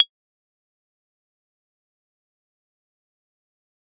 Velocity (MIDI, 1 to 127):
75